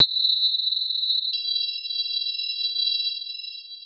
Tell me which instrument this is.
synthesizer mallet percussion instrument